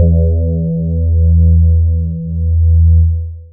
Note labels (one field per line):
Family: voice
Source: synthesizer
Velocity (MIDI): 127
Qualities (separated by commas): dark, long release